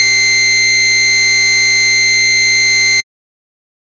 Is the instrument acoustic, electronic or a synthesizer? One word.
synthesizer